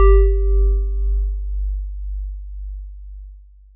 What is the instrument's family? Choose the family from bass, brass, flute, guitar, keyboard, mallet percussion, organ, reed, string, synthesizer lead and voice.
mallet percussion